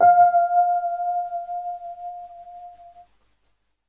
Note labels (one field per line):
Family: keyboard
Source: electronic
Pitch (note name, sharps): F5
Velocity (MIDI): 25